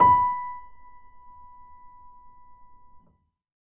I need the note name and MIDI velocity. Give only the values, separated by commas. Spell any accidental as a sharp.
B5, 50